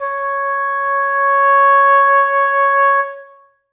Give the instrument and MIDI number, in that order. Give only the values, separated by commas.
acoustic reed instrument, 73